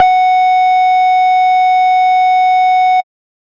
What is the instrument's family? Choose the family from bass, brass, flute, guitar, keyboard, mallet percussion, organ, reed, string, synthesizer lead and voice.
bass